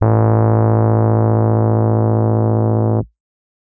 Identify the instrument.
electronic keyboard